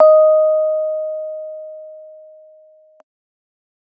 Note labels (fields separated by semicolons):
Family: keyboard; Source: electronic; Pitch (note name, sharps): D#5; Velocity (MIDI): 25